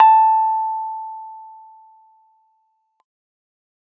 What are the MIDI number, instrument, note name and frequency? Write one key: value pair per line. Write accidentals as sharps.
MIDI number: 81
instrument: electronic keyboard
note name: A5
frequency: 880 Hz